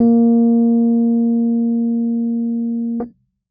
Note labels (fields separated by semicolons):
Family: keyboard; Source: electronic; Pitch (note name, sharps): A#3; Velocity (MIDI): 50; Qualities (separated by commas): dark